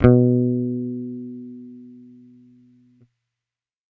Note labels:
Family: bass; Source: electronic; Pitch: B2; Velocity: 25

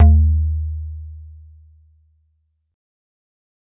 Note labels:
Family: mallet percussion; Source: acoustic; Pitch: D#2; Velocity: 75

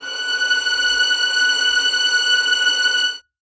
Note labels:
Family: string; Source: acoustic; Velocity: 50; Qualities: reverb

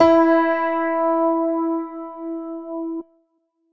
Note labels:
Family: keyboard; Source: electronic; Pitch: E4; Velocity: 127

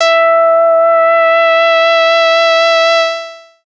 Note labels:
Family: bass; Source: synthesizer; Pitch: E5; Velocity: 127; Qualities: distorted, long release

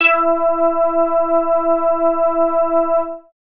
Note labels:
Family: bass; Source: synthesizer; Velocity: 25; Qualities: distorted

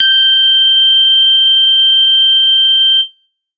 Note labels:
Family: bass; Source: synthesizer; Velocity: 50

